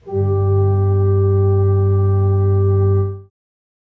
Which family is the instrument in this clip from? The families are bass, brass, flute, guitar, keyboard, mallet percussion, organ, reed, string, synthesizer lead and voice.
organ